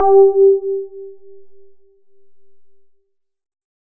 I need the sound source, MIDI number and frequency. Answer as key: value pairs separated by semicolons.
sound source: synthesizer; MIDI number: 67; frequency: 392 Hz